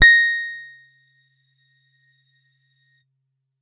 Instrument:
electronic guitar